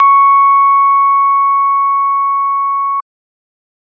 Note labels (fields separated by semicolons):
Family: organ; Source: electronic; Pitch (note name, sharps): C#6; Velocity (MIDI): 50